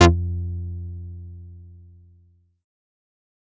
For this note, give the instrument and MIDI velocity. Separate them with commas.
synthesizer bass, 75